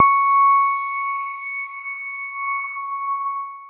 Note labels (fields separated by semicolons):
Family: keyboard; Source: electronic; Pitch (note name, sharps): C#6; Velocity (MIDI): 127; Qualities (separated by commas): long release